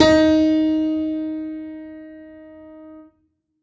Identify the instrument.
acoustic keyboard